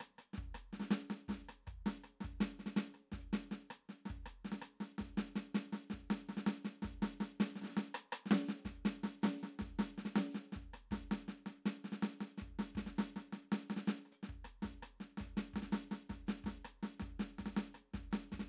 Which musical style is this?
Venezuelan merengue